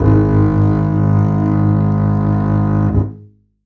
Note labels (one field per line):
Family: string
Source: acoustic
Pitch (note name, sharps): G#1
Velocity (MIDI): 127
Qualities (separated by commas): reverb